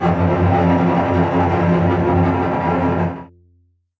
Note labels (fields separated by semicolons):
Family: string; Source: acoustic; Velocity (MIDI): 100; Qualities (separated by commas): bright, non-linear envelope, reverb